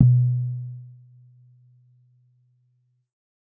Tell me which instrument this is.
electronic keyboard